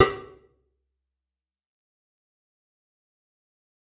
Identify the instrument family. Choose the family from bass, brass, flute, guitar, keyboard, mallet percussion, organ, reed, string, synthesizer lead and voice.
guitar